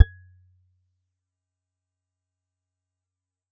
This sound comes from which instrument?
acoustic guitar